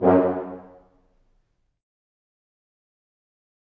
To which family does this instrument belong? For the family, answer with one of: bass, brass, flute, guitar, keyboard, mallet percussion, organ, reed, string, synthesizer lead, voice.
brass